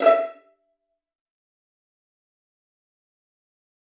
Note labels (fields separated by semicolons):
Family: string; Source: acoustic; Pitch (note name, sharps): E5; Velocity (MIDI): 75; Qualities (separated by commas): fast decay, percussive, reverb